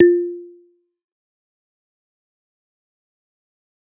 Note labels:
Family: mallet percussion; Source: acoustic; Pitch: F4; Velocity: 100; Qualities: fast decay, percussive

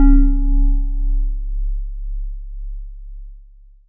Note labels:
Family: mallet percussion; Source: acoustic; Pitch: C#1; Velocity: 25; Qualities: long release

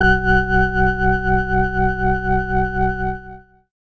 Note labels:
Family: organ; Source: electronic; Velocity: 100; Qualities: distorted

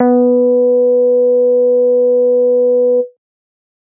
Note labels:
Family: bass; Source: synthesizer; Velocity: 75

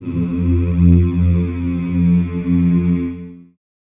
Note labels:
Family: voice; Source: acoustic; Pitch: F2; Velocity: 50; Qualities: dark, long release, reverb

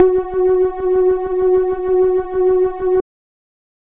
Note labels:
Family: bass; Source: synthesizer; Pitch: F#4; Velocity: 50; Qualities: dark

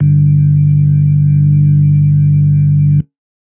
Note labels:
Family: organ; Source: electronic; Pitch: G1; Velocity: 25; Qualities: dark

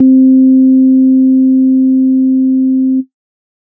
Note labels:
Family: organ; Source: electronic; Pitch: C4; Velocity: 75; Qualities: dark

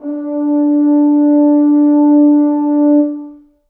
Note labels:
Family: brass; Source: acoustic; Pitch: D4; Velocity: 75; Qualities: dark, reverb

